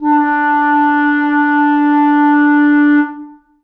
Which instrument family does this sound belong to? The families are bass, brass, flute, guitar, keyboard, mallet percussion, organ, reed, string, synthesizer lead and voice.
reed